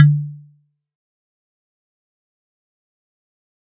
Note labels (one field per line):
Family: mallet percussion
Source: acoustic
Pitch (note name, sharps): D3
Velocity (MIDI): 75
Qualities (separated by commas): fast decay, percussive